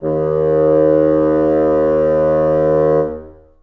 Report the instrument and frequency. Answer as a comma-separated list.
acoustic reed instrument, 77.78 Hz